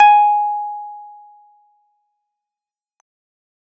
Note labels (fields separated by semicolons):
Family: keyboard; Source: electronic; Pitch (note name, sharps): G#5; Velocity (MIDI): 100; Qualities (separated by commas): fast decay